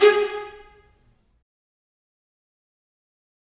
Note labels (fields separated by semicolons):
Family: string; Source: acoustic; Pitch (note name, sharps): G#4; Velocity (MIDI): 25; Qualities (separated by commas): fast decay, percussive, reverb